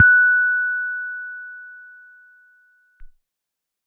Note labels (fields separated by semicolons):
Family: keyboard; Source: electronic; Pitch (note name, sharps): F#6; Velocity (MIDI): 25